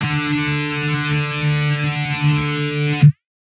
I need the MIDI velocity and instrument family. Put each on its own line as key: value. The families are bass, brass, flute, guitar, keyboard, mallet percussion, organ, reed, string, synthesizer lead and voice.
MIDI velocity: 50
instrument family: guitar